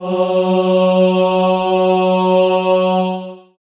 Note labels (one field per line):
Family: voice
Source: acoustic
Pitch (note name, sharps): F#3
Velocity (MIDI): 100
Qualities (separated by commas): reverb